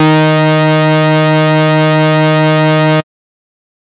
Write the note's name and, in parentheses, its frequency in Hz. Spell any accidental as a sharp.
D#3 (155.6 Hz)